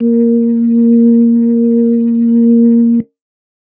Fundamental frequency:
233.1 Hz